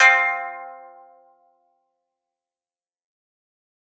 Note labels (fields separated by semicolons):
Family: guitar; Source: acoustic; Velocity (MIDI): 127; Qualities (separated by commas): fast decay